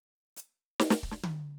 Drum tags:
Motown, fill, 148 BPM, 4/4, hi-hat pedal, snare, high tom, kick

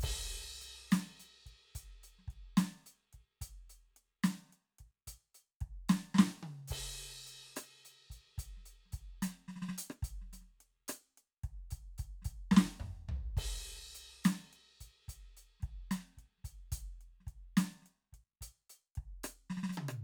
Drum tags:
blues shuffle, beat, 72 BPM, 4/4, crash, closed hi-hat, open hi-hat, hi-hat pedal, snare, cross-stick, high tom, mid tom, floor tom, kick

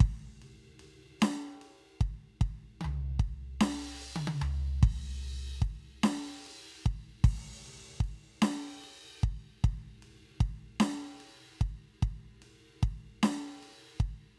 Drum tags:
rock, beat, 50 BPM, 4/4, crash, ride, open hi-hat, hi-hat pedal, snare, high tom, floor tom, kick

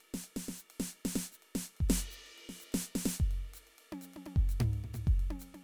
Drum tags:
linear jazz, beat, 128 BPM, 4/4, ride, hi-hat pedal, snare, high tom, floor tom, kick

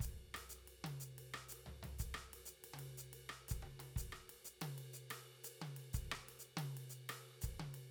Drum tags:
Afro-Cuban bembé, beat, 122 BPM, 4/4, ride, hi-hat pedal, cross-stick, high tom, floor tom, kick

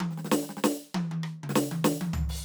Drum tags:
soul, fill, 98 BPM, 4/4, crash, hi-hat pedal, snare, cross-stick, high tom, mid tom, floor tom

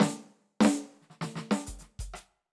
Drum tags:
funk, fill, 95 BPM, 4/4, closed hi-hat, hi-hat pedal, snare, cross-stick, kick

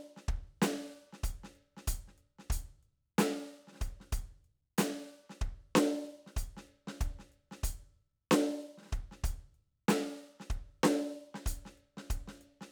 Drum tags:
hip-hop, beat, 94 BPM, 4/4, closed hi-hat, snare, kick

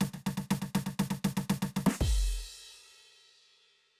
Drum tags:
jazz, beat, 120 BPM, 4/4, crash, snare, kick

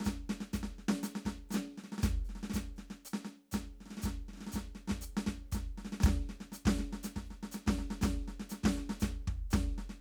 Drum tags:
march, beat, 120 BPM, 4/4, open hi-hat, hi-hat pedal, snare, kick

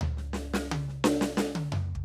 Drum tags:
rock, fill, 112 BPM, 4/4, snare, high tom, mid tom, floor tom, kick

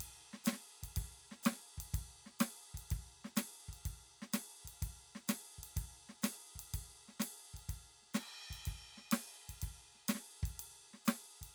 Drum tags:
rock shuffle, beat, 125 BPM, 4/4, ride, hi-hat pedal, snare, kick

